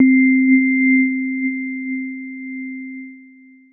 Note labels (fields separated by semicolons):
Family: keyboard; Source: electronic; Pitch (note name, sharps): C4; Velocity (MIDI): 127; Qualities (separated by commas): long release